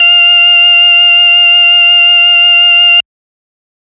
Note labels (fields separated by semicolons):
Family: organ; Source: electronic; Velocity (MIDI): 127; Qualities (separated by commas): distorted